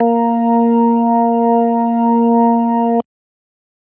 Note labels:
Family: organ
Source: electronic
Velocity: 25

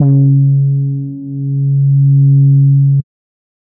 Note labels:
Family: bass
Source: synthesizer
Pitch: C#3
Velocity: 50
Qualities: dark

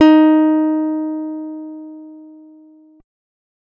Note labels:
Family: guitar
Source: acoustic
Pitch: D#4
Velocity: 50

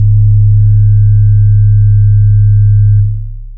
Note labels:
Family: synthesizer lead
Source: synthesizer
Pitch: C#1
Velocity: 75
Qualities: long release

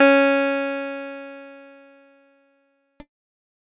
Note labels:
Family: keyboard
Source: electronic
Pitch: C#4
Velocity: 100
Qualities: bright

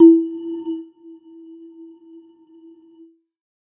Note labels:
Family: mallet percussion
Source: electronic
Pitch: E4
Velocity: 75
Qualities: non-linear envelope

